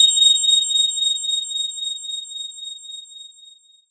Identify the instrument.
electronic mallet percussion instrument